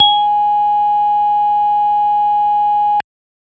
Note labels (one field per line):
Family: organ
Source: electronic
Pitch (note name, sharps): G#5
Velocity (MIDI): 25